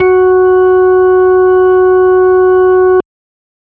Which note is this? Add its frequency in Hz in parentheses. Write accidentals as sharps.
F#4 (370 Hz)